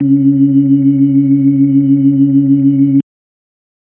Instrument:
electronic organ